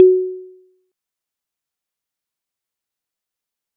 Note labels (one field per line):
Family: mallet percussion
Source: acoustic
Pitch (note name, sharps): F#4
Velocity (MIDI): 25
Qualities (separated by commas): fast decay, percussive